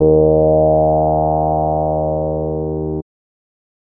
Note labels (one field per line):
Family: bass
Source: synthesizer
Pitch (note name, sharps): D#2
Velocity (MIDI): 75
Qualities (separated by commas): distorted